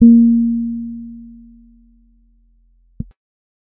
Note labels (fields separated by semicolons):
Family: bass; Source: synthesizer; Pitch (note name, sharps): A#3; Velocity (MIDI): 25; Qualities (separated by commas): dark